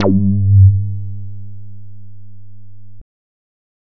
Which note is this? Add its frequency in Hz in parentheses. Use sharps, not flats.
G2 (98 Hz)